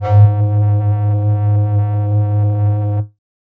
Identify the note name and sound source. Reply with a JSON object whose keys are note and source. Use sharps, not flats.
{"note": "G#2", "source": "synthesizer"}